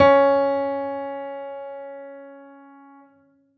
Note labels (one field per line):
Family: keyboard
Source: acoustic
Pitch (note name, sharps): C#4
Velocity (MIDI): 100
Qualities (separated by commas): reverb